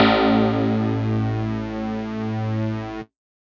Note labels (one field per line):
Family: mallet percussion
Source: electronic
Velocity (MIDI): 75